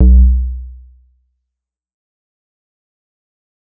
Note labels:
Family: bass; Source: synthesizer; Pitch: B1; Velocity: 50; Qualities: dark, fast decay

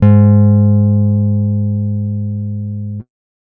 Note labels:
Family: guitar; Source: acoustic; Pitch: G#2; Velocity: 50

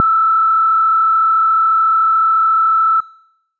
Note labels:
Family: bass; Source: synthesizer; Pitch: E6; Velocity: 127

